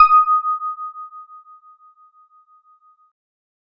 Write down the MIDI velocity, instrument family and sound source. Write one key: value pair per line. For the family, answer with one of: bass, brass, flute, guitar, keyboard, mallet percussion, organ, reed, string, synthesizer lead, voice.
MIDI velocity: 50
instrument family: keyboard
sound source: electronic